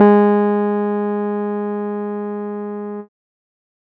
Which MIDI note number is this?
56